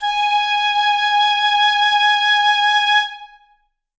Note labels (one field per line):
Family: flute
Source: acoustic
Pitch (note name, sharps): G#5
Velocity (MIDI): 127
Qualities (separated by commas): reverb